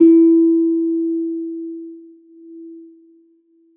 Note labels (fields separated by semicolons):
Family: string; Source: acoustic; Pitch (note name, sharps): E4; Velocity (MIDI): 50; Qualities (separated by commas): reverb